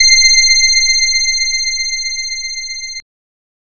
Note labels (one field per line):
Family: bass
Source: synthesizer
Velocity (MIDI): 50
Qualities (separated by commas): bright, distorted, multiphonic